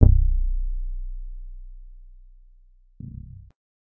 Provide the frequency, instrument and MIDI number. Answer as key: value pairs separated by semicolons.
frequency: 30.87 Hz; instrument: electronic guitar; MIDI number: 23